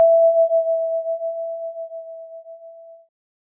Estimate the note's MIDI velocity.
127